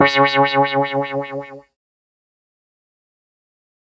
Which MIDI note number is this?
49